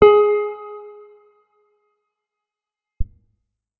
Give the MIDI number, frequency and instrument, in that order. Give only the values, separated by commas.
68, 415.3 Hz, electronic guitar